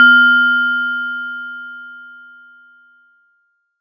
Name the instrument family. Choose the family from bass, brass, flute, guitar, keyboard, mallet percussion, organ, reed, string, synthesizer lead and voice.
mallet percussion